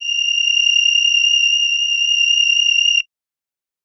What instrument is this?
acoustic reed instrument